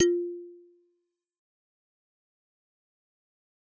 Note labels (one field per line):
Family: mallet percussion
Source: acoustic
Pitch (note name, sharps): F4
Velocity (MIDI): 50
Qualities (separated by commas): fast decay, percussive